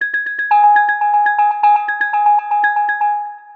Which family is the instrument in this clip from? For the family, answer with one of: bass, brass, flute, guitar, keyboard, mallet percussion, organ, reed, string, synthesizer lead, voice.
mallet percussion